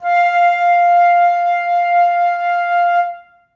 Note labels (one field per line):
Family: flute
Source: acoustic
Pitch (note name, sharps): F5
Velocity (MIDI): 50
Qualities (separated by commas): reverb